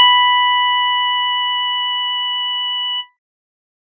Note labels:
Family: organ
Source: electronic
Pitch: B5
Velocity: 25

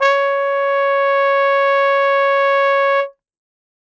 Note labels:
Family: brass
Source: acoustic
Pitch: C#5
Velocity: 100

